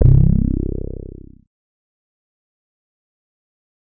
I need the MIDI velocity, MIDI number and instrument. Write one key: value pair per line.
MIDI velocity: 100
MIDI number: 24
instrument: synthesizer bass